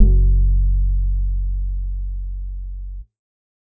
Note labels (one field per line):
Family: bass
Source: synthesizer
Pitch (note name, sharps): F#1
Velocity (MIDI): 50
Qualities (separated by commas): dark, reverb